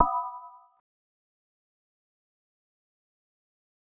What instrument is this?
synthesizer mallet percussion instrument